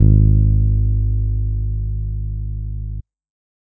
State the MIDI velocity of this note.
75